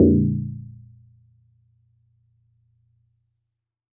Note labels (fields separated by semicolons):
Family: mallet percussion; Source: acoustic; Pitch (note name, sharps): A#0; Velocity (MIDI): 50